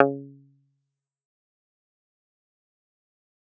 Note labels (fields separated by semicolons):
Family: guitar; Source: electronic; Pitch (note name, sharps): C#3; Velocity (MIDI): 100; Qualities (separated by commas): fast decay, percussive